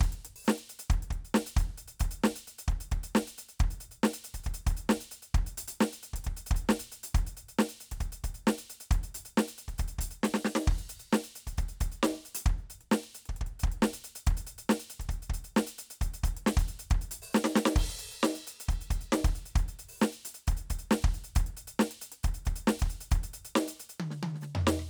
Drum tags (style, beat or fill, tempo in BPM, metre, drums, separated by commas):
rock, beat, 135 BPM, 4/4, crash, closed hi-hat, open hi-hat, hi-hat pedal, snare, cross-stick, high tom, floor tom, kick